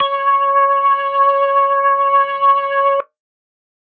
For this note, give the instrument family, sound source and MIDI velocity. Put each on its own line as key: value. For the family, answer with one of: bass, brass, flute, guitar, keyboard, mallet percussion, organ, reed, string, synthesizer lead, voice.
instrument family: organ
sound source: electronic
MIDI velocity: 127